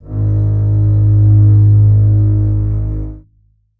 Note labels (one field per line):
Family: string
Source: acoustic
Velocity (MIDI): 75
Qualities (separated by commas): reverb